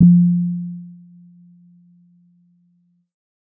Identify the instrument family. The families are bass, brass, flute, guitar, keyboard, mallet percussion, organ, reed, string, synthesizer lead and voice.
keyboard